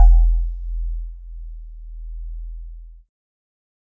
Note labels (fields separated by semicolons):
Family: keyboard; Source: electronic; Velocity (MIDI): 75; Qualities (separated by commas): multiphonic